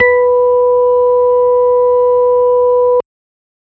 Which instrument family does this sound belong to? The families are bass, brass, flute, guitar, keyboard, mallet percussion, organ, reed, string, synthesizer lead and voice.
organ